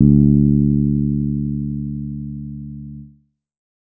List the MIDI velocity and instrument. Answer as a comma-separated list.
75, synthesizer bass